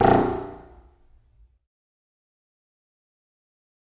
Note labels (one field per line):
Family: reed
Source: acoustic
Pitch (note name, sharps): A#0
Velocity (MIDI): 100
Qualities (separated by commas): fast decay, percussive, reverb